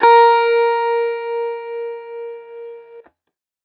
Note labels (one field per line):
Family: guitar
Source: electronic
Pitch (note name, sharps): A#4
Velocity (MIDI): 25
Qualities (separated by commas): distorted